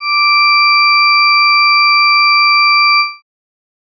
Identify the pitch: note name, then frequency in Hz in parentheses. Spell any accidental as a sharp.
D6 (1175 Hz)